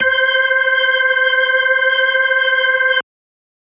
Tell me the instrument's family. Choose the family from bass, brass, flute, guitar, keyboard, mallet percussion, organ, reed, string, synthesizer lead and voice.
organ